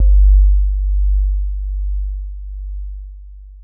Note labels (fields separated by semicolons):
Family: keyboard; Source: electronic; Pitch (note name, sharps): G1; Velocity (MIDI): 127; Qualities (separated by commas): dark, long release